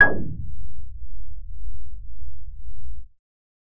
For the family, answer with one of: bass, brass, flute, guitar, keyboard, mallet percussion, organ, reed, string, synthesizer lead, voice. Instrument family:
bass